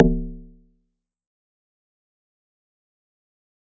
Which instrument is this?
acoustic mallet percussion instrument